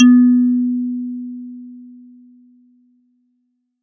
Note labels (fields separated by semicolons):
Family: mallet percussion; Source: acoustic; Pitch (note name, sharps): B3; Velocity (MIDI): 25